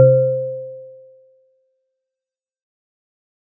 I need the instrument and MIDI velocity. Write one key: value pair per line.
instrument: acoustic mallet percussion instrument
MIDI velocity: 127